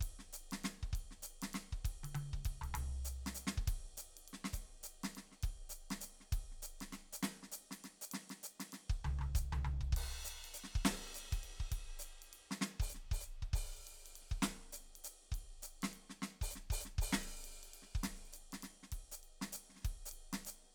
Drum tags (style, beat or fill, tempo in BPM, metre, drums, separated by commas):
jazz, beat, 200 BPM, 3/4, crash, ride, open hi-hat, hi-hat pedal, snare, high tom, floor tom, kick